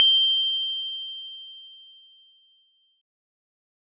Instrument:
electronic keyboard